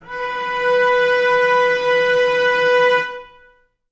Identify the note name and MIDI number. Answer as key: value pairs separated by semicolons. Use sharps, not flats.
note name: B4; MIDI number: 71